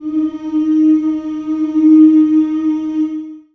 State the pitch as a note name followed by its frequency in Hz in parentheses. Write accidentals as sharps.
D#4 (311.1 Hz)